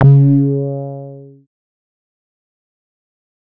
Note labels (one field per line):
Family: bass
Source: synthesizer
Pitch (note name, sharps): C#3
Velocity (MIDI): 127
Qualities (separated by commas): distorted, fast decay